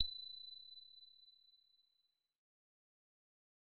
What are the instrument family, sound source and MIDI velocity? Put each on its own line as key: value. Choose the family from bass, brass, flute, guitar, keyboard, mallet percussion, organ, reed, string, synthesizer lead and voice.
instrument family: bass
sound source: synthesizer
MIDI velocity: 100